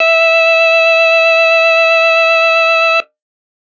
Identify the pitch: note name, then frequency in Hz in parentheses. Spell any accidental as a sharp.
E5 (659.3 Hz)